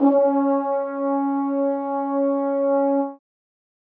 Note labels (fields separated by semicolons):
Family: brass; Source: acoustic; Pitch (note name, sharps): C#4; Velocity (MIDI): 25; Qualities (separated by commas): reverb